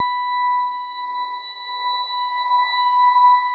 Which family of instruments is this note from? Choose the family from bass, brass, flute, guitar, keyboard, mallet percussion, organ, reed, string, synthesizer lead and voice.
keyboard